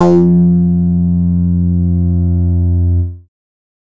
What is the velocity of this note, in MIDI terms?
100